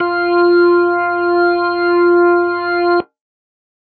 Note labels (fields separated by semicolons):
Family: organ; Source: electronic; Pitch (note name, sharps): F4; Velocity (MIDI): 50